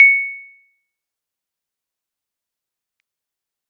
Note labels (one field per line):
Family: keyboard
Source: electronic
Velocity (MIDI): 50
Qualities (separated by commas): fast decay, percussive